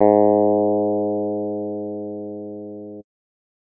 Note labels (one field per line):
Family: guitar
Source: electronic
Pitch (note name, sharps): G#2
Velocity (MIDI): 25